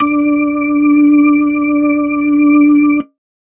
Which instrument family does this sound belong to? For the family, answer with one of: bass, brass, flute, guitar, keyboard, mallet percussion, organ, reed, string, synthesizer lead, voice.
organ